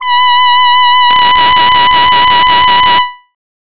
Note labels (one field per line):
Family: voice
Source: synthesizer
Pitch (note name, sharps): B5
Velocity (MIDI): 100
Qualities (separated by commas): distorted